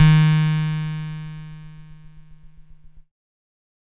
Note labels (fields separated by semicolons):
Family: keyboard; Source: electronic; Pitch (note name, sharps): D#3; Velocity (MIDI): 25; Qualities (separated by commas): bright, distorted